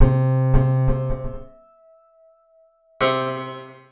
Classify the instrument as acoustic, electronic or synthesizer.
acoustic